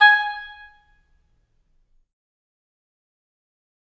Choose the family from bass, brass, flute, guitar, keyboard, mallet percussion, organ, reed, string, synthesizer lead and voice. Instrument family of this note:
reed